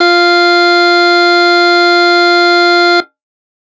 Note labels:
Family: organ; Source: electronic; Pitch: F4; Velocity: 127; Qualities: distorted

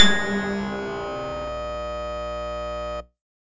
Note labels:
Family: bass; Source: synthesizer; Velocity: 75; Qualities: distorted

